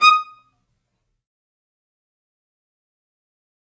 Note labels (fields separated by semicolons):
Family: string; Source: acoustic; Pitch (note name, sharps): D#6; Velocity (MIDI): 50; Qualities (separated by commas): fast decay, percussive, reverb